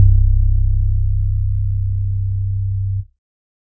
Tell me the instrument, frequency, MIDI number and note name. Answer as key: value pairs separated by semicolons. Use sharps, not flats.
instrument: electronic organ; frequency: 32.7 Hz; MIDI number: 24; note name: C1